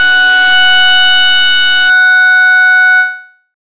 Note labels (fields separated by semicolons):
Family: bass; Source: synthesizer; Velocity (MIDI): 127; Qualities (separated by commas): bright, distorted